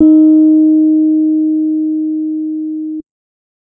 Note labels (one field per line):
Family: keyboard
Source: electronic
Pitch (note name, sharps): D#4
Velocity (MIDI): 25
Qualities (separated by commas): dark